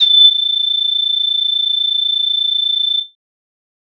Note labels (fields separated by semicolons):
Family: flute; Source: synthesizer; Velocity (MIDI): 100; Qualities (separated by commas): bright, distorted